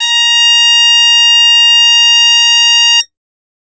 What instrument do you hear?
acoustic flute